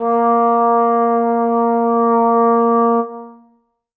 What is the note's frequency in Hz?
233.1 Hz